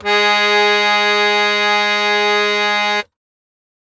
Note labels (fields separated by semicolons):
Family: keyboard; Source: acoustic; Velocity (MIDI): 127; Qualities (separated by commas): bright